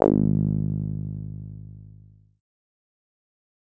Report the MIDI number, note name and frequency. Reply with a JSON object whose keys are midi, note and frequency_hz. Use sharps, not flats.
{"midi": 32, "note": "G#1", "frequency_hz": 51.91}